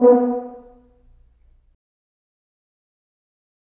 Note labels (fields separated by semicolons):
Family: brass; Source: acoustic; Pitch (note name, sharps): B3; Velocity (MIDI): 50; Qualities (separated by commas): dark, fast decay, percussive, reverb